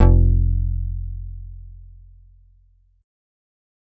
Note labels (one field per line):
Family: bass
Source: synthesizer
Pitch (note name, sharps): F1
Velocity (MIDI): 100